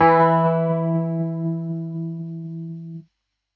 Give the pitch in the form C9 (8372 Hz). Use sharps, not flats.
E3 (164.8 Hz)